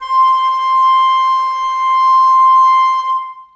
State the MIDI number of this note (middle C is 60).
84